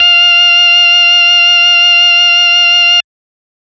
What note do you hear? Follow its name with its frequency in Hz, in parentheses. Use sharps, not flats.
F5 (698.5 Hz)